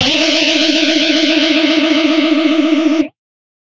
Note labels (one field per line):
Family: guitar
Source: electronic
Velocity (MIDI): 127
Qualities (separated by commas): bright, distorted